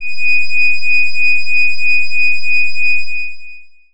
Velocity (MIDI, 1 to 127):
75